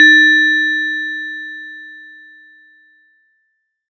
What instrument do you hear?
acoustic mallet percussion instrument